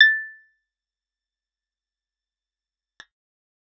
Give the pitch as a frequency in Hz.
1760 Hz